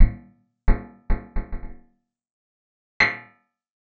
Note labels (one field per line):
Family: guitar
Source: acoustic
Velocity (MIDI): 50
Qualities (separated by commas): percussive, reverb